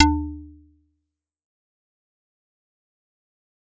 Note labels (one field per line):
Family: mallet percussion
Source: acoustic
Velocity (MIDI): 75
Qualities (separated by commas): fast decay, percussive